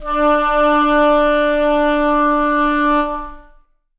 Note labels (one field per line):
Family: reed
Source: acoustic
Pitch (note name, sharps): D4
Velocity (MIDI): 25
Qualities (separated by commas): long release, reverb